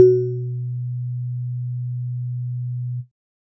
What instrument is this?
electronic keyboard